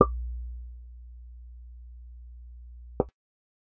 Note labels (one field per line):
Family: bass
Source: synthesizer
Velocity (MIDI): 50